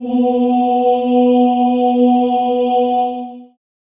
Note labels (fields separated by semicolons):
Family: voice; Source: acoustic; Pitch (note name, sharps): B3; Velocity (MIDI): 127; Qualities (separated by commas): dark, long release, reverb